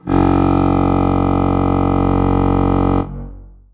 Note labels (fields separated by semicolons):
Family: reed; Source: acoustic; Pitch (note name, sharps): F#1; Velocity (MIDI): 127; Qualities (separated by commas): long release, reverb